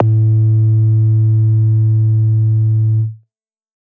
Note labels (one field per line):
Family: bass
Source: synthesizer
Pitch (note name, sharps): A2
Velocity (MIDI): 127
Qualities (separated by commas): distorted